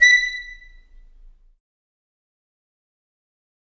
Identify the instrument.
acoustic reed instrument